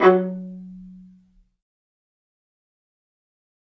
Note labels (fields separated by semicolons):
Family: string; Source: acoustic; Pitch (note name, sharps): F#3; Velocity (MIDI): 50; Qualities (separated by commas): fast decay, percussive, reverb